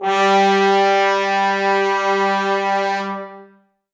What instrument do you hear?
acoustic brass instrument